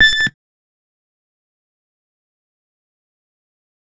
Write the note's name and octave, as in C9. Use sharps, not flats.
A6